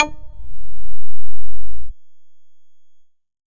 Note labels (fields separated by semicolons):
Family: bass; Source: synthesizer; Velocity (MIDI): 50